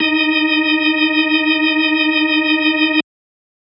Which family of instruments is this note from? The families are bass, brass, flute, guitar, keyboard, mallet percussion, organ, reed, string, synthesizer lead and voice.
organ